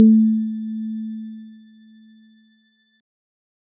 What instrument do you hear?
electronic keyboard